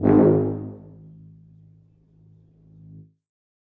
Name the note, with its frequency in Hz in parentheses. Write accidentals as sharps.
G#1 (51.91 Hz)